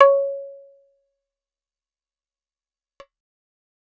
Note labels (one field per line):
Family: guitar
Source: acoustic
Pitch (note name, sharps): C#5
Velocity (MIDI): 127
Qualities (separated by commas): fast decay, percussive